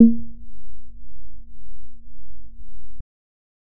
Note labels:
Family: bass; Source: synthesizer; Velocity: 25; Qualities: dark

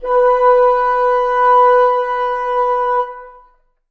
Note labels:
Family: reed; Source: acoustic; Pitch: B4; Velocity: 75; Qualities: reverb

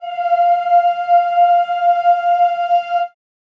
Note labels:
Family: voice; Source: acoustic; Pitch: F5; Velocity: 50; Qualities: reverb

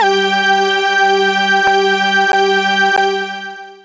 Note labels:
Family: synthesizer lead; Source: synthesizer; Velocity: 50; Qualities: bright, long release

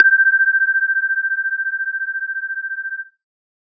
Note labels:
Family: synthesizer lead; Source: synthesizer; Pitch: G6; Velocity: 75

